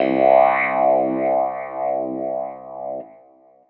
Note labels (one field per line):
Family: keyboard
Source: electronic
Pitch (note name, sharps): C2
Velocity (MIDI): 127